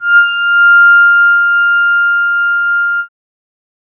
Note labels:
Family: keyboard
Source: synthesizer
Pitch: F6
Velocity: 25

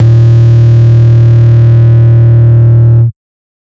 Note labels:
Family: bass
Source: synthesizer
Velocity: 25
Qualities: bright, distorted, multiphonic

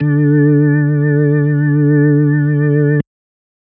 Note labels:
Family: organ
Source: electronic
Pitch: D3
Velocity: 50

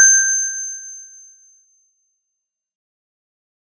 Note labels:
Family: mallet percussion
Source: acoustic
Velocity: 50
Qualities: fast decay

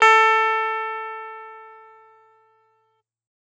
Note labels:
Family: guitar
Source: electronic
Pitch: A4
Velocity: 75

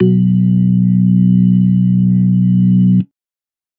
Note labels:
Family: organ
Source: electronic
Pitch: B1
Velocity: 127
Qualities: dark

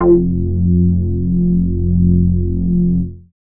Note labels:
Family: bass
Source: synthesizer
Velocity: 25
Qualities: distorted

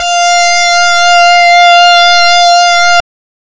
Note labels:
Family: reed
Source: synthesizer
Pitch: F5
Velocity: 127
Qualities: distorted, non-linear envelope

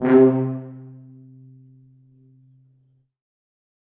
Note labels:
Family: brass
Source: acoustic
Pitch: C3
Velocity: 50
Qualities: reverb

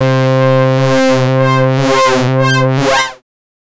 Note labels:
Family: bass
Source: synthesizer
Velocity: 100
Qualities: distorted, non-linear envelope

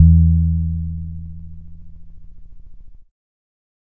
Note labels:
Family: keyboard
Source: electronic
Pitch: E2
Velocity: 127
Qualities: dark

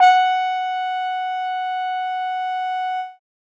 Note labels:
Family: brass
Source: acoustic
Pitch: F#5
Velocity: 50

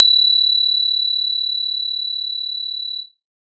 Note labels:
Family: synthesizer lead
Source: synthesizer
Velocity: 75

